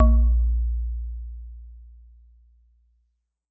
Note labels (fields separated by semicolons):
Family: mallet percussion; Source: acoustic; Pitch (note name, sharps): A#1; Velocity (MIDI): 75; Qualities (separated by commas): dark, reverb